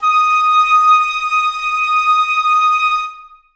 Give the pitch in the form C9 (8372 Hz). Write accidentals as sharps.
D#6 (1245 Hz)